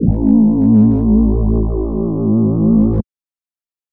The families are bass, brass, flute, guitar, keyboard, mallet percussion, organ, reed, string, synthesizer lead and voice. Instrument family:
voice